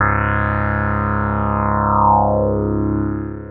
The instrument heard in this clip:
synthesizer lead